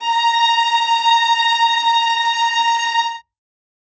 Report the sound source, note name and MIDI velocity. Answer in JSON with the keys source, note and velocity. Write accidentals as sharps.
{"source": "acoustic", "note": "A#5", "velocity": 75}